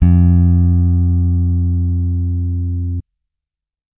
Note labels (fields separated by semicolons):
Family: bass; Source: electronic; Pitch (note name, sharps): F2; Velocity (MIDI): 50